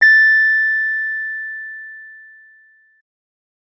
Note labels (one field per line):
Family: keyboard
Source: electronic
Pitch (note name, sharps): A6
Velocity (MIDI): 75